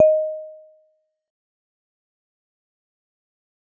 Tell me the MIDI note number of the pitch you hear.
75